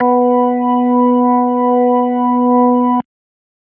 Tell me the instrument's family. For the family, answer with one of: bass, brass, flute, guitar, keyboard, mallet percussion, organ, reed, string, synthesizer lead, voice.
organ